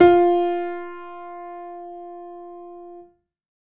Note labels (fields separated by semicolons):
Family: keyboard; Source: acoustic; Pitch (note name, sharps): F4; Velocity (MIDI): 127; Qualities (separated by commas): reverb